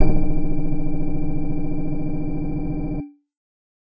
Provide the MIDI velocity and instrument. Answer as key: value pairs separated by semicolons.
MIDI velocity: 25; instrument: electronic keyboard